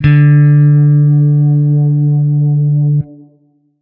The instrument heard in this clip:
electronic guitar